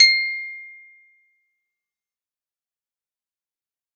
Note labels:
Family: guitar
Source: acoustic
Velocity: 75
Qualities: fast decay, percussive, reverb

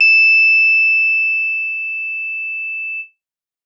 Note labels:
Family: guitar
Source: electronic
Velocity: 100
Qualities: bright

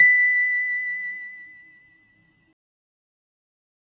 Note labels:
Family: keyboard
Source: synthesizer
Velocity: 100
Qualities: bright, fast decay

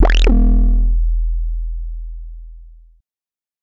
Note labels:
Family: bass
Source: synthesizer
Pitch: E1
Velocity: 100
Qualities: distorted

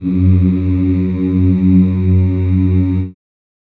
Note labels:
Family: voice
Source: acoustic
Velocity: 127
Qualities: dark, reverb

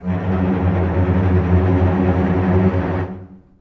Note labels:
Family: string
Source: acoustic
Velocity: 50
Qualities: non-linear envelope, reverb

